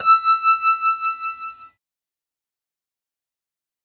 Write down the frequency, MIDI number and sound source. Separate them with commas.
1319 Hz, 88, synthesizer